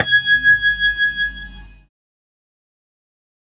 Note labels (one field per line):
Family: keyboard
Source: synthesizer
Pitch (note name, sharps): G#6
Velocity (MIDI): 127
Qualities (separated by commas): fast decay